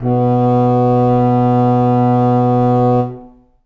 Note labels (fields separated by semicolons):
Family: reed; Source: acoustic; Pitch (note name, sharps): B2; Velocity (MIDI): 25; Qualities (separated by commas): reverb